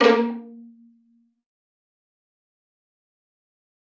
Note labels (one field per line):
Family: string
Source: acoustic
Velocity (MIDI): 25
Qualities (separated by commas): bright, fast decay, percussive, reverb